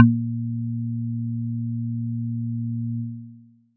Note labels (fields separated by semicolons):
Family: mallet percussion; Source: acoustic; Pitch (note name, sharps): A#2; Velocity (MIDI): 50